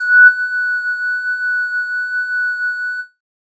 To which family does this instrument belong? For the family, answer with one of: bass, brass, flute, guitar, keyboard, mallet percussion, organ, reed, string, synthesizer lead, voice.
flute